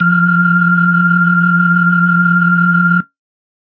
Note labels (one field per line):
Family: organ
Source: electronic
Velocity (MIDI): 100